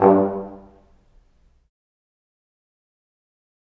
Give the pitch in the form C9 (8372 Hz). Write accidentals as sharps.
G2 (98 Hz)